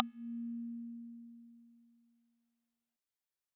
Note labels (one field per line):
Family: mallet percussion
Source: acoustic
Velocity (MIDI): 127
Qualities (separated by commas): bright, fast decay